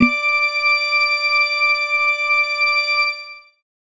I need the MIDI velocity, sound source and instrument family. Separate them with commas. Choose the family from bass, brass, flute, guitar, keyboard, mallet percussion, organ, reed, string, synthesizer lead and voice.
100, electronic, organ